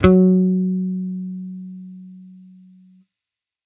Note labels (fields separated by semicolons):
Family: bass; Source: electronic; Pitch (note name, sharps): F#3; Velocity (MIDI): 100; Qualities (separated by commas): distorted